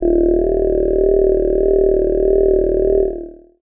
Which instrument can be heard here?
synthesizer voice